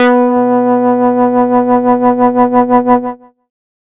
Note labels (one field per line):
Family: bass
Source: synthesizer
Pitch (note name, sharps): B3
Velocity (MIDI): 50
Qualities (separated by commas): distorted